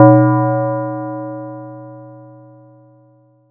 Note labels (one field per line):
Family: mallet percussion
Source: acoustic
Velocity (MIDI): 50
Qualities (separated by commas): multiphonic